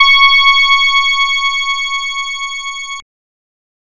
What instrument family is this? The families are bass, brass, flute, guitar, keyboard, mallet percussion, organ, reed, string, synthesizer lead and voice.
bass